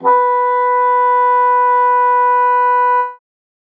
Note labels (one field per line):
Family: reed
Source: acoustic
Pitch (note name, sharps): B4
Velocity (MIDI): 100